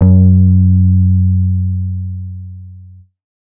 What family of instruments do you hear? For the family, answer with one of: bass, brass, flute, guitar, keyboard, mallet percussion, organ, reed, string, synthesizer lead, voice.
bass